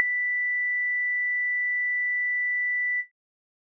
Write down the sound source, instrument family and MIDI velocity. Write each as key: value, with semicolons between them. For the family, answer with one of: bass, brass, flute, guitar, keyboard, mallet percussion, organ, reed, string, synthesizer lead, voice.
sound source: electronic; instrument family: keyboard; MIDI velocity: 127